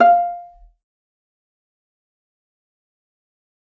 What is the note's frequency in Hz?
698.5 Hz